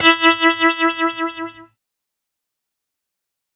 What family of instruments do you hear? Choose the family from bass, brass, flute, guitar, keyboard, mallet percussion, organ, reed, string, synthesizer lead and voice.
keyboard